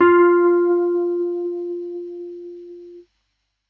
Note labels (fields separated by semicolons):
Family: keyboard; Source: electronic; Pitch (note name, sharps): F4; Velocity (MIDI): 75